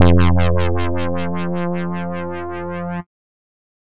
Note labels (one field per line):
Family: bass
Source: synthesizer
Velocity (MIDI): 100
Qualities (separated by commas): distorted